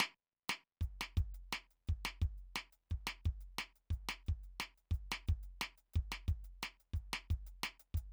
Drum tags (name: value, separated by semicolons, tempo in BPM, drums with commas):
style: chacarera; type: beat; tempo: 118 BPM; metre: 4/4; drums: closed hi-hat, snare, kick